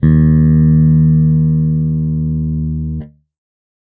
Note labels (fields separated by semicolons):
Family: bass; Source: electronic; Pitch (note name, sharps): D#2; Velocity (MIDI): 50